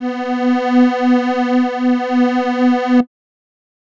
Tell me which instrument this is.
acoustic reed instrument